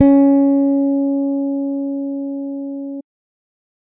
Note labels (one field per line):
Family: bass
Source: electronic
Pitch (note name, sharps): C#4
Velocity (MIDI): 75